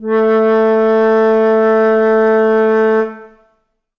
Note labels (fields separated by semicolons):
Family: flute; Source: acoustic; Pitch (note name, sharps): A3; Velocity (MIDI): 100; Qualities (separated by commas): reverb